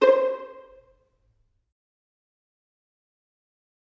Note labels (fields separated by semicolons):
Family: string; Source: acoustic; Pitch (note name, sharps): C5; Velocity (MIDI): 75; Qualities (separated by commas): dark, fast decay, percussive, reverb